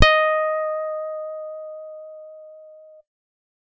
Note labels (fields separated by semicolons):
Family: guitar; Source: electronic; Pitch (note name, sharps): D#5; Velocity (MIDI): 25